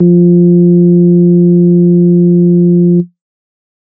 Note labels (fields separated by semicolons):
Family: organ; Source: electronic; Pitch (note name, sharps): F3; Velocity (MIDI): 25; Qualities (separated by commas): dark